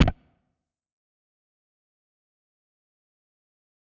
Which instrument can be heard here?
electronic guitar